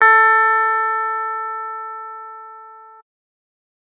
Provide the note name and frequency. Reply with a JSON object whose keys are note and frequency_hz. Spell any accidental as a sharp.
{"note": "A4", "frequency_hz": 440}